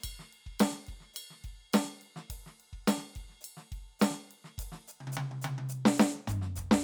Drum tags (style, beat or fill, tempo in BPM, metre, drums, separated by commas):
rock, beat, 105 BPM, 4/4, ride, ride bell, hi-hat pedal, snare, high tom, mid tom, floor tom, kick